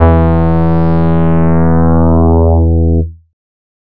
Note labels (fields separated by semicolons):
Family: bass; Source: synthesizer; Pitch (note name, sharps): E2; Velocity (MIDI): 75; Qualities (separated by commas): distorted